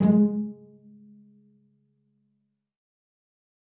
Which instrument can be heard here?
acoustic string instrument